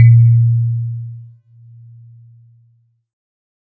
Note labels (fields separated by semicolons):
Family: keyboard; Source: synthesizer; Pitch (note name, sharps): A#2; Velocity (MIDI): 75